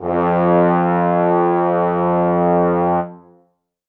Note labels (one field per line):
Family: brass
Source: acoustic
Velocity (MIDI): 75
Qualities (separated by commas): reverb